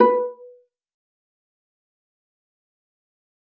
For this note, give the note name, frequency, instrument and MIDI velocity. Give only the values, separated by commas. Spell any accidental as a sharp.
B4, 493.9 Hz, acoustic string instrument, 25